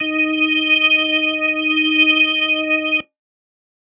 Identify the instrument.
electronic organ